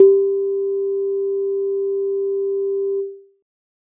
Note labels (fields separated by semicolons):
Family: keyboard; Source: electronic; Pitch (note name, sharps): G4; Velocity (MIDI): 75; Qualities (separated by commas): dark